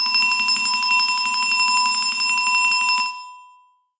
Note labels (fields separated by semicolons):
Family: mallet percussion; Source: acoustic; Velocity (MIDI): 127; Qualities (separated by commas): long release, reverb